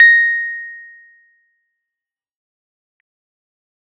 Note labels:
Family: keyboard; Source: electronic; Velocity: 50; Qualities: fast decay

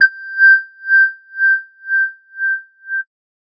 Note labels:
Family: bass; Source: synthesizer; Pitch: G6; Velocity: 75; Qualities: distorted

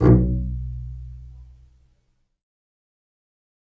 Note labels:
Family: string; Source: acoustic; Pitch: B1; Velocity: 25; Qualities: fast decay, reverb

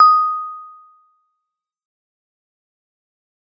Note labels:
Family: mallet percussion; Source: acoustic; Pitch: D#6; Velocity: 127; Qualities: fast decay, percussive

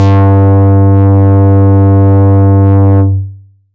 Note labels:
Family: bass; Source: synthesizer; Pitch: G2; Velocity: 127; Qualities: distorted, long release, tempo-synced

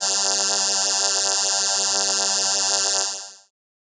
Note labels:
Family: keyboard; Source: synthesizer; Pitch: G2; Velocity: 25; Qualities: bright

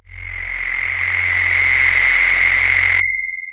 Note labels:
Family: voice; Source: synthesizer; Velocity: 50; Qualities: distorted, long release

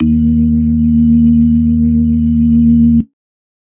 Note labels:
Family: organ; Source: electronic; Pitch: D#2; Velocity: 127; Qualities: dark

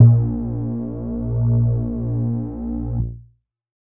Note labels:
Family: keyboard; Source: electronic; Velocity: 100; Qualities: distorted

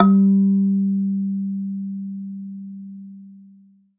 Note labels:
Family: mallet percussion; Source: acoustic; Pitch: G3; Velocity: 75; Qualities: long release, reverb

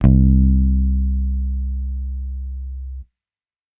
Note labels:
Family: bass; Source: electronic; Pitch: C2; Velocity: 25

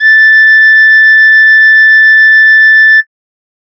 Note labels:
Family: flute; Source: synthesizer; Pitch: A6; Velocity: 25

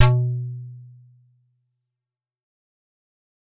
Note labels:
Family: keyboard; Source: acoustic; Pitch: B2; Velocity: 75; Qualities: fast decay

